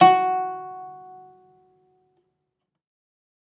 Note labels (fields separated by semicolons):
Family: guitar; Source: acoustic; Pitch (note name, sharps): F#4; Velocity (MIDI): 75; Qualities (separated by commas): fast decay, reverb